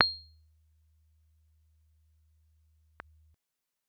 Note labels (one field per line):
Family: keyboard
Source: electronic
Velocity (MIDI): 75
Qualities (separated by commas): percussive